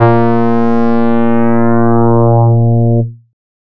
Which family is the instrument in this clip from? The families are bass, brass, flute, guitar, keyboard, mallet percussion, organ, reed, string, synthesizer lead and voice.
bass